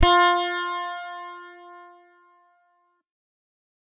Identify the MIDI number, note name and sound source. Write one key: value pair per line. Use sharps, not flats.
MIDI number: 65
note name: F4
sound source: electronic